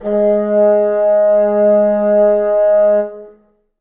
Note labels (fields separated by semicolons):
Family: reed; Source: acoustic; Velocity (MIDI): 50; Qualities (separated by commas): reverb